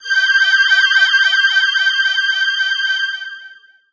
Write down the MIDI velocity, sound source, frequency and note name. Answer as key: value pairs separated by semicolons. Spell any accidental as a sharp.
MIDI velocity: 75; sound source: synthesizer; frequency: 1568 Hz; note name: G6